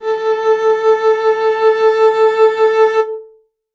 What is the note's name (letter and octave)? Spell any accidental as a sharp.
A4